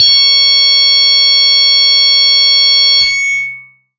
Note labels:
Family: guitar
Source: electronic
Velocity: 100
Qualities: bright, distorted, long release

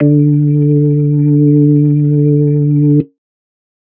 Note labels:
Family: organ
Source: electronic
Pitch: D3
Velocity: 50

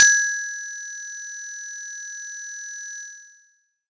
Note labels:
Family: mallet percussion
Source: acoustic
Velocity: 50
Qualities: bright, distorted

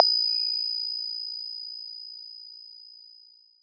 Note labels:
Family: mallet percussion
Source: electronic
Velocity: 25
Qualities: bright, distorted, non-linear envelope

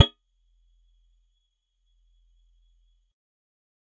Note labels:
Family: guitar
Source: acoustic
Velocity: 50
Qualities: percussive

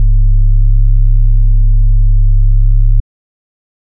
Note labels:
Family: organ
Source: electronic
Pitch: C#1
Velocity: 50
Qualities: dark

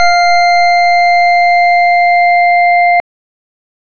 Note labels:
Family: organ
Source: electronic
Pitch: F5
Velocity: 75

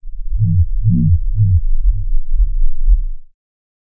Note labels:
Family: bass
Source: synthesizer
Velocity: 25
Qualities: distorted, non-linear envelope

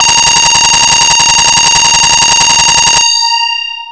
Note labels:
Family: bass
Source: synthesizer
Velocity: 100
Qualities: bright, distorted, long release

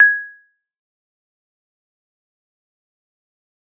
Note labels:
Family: mallet percussion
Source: acoustic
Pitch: G#6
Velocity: 25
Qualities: fast decay, percussive

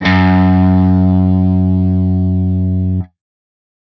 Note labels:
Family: guitar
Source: electronic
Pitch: F#2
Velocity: 50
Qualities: bright, distorted

